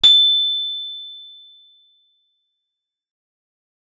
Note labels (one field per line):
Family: guitar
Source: acoustic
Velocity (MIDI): 50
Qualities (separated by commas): bright, distorted